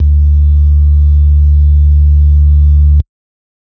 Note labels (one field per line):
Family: organ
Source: electronic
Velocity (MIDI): 100